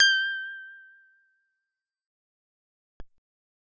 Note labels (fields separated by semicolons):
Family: bass; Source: synthesizer; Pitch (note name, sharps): G6; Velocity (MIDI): 50; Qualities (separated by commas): fast decay